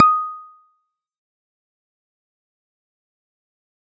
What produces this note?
electronic guitar